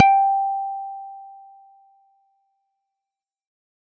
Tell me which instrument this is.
electronic guitar